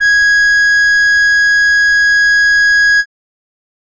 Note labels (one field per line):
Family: reed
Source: acoustic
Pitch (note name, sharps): G#6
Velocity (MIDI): 75